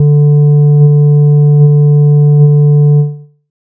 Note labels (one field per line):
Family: bass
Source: synthesizer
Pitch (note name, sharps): D3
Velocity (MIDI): 25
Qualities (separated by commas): dark